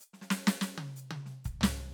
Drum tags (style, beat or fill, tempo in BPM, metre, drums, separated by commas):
Afro-Cuban bembé, fill, 122 BPM, 4/4, hi-hat pedal, snare, high tom, floor tom, kick